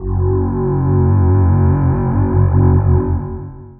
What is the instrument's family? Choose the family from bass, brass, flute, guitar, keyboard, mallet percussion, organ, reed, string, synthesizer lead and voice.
voice